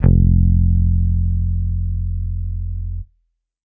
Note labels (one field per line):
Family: bass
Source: electronic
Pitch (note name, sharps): F1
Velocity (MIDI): 127